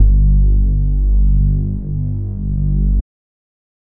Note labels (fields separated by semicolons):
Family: bass; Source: synthesizer; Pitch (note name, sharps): G1; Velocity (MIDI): 127; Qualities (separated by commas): dark